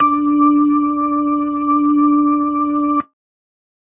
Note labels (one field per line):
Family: organ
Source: electronic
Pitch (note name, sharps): D4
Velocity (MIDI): 50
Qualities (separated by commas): dark